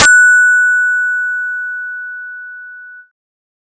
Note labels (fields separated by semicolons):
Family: bass; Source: synthesizer; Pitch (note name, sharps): F#6; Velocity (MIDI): 75